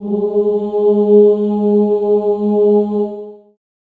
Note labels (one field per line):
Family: voice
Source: acoustic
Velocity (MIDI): 100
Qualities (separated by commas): dark, reverb